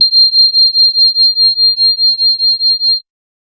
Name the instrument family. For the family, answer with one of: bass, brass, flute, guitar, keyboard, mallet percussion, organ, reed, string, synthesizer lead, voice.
organ